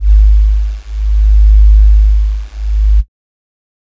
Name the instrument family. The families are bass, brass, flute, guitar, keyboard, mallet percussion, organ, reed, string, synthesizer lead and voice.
flute